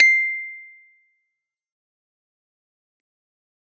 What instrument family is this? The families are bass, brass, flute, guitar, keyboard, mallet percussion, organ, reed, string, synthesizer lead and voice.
keyboard